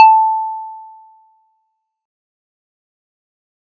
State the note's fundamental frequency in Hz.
880 Hz